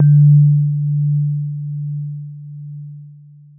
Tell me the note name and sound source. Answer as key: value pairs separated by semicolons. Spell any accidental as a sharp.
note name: D3; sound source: electronic